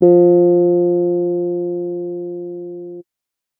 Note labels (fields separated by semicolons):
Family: keyboard; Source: electronic; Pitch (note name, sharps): F3; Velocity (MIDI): 50; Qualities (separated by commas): dark